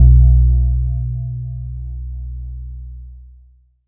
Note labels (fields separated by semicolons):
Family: mallet percussion; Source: electronic; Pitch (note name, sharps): B1; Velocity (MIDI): 25; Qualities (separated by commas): long release